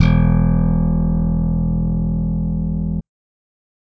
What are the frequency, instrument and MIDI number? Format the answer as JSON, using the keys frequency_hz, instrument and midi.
{"frequency_hz": 41.2, "instrument": "electronic bass", "midi": 28}